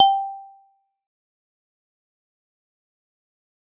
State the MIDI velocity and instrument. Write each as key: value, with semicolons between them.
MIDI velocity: 50; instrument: acoustic mallet percussion instrument